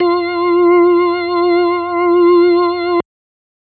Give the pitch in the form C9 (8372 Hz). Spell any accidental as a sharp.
F4 (349.2 Hz)